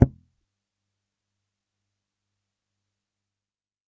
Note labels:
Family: bass; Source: electronic; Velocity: 25; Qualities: fast decay, percussive

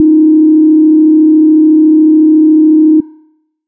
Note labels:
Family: bass; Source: synthesizer; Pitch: D#4; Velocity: 25; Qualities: dark

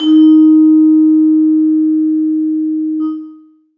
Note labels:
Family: mallet percussion; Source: acoustic; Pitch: D#4; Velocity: 100; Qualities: long release, reverb

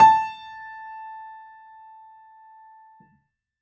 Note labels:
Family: keyboard; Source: acoustic; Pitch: A5; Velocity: 100; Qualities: percussive

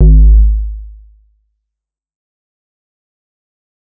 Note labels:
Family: bass; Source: synthesizer; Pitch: G#1; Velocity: 100; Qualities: dark, fast decay

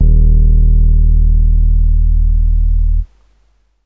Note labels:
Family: keyboard; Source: electronic; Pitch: D#1; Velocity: 25; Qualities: dark

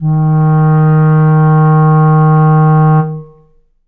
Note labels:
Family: reed; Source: acoustic; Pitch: D#3; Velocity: 50; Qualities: dark, long release, reverb

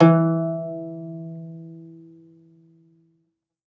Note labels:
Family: guitar; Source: acoustic; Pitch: E3; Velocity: 25; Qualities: reverb

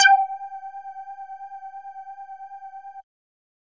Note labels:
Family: bass; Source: synthesizer; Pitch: G5; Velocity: 100

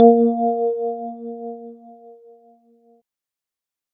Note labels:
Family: keyboard; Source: electronic; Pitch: A#3; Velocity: 100; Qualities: dark

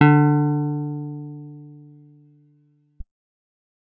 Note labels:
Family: guitar; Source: acoustic; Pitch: D3; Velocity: 50

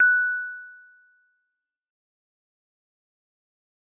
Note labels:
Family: mallet percussion; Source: acoustic; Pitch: F#6; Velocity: 100; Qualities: fast decay

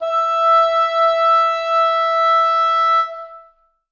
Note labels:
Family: reed; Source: acoustic; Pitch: E5; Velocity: 127; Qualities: long release, reverb

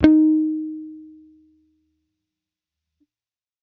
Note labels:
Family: bass; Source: electronic; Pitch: D#4; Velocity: 100; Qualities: fast decay

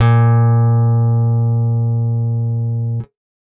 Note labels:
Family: guitar; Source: acoustic; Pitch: A#2; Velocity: 127

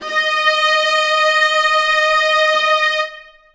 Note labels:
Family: string; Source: acoustic; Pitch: D#5; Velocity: 100; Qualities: reverb

